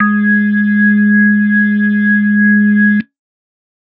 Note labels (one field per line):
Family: organ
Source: electronic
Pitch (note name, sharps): G#3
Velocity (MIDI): 25